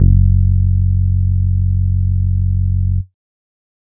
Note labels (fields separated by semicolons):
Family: bass; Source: synthesizer; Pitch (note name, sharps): F#1; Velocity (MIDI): 50